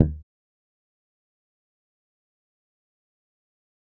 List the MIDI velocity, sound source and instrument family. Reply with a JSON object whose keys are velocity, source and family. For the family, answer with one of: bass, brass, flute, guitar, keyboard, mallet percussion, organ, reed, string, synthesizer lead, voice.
{"velocity": 25, "source": "electronic", "family": "bass"}